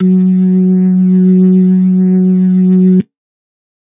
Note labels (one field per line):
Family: organ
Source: electronic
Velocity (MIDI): 127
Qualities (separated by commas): dark